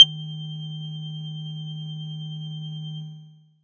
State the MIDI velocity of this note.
25